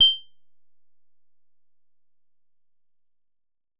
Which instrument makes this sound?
synthesizer guitar